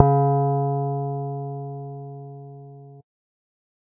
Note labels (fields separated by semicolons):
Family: bass; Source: synthesizer; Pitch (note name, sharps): C#3; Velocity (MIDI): 50